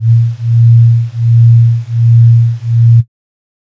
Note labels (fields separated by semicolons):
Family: flute; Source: synthesizer; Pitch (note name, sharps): A#2; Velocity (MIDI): 50; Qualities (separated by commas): dark